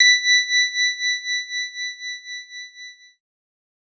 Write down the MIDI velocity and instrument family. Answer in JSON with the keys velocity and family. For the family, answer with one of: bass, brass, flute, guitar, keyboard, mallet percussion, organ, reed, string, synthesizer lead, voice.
{"velocity": 127, "family": "keyboard"}